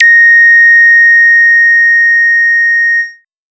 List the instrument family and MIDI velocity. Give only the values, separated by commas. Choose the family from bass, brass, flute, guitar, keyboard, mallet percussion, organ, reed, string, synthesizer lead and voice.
bass, 75